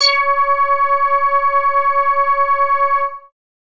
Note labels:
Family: bass; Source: synthesizer; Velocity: 25; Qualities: distorted

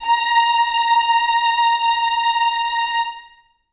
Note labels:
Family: string; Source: acoustic; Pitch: A#5; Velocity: 100; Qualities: reverb

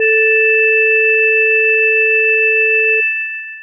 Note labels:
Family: mallet percussion; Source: electronic; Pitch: A4; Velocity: 50; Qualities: long release

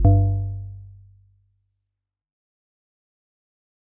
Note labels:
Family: mallet percussion; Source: acoustic; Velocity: 75; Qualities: dark, fast decay, multiphonic

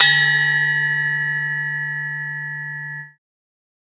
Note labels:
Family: mallet percussion; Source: acoustic; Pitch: D3; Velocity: 127

